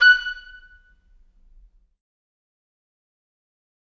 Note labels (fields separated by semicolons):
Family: reed; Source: acoustic; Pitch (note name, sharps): F#6; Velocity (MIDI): 75; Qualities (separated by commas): fast decay, percussive, reverb